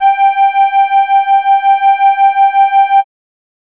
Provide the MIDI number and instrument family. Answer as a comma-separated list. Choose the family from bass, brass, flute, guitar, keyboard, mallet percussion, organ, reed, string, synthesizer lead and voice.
79, keyboard